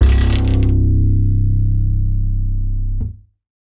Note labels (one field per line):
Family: bass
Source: acoustic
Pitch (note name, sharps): C1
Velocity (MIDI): 127